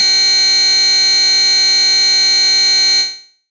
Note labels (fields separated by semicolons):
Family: bass; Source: synthesizer; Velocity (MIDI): 127; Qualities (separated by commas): bright, distorted